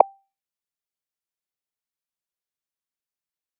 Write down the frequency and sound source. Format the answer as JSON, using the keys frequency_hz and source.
{"frequency_hz": 784, "source": "synthesizer"}